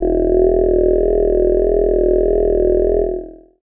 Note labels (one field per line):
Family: voice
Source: synthesizer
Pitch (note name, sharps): E1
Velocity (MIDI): 75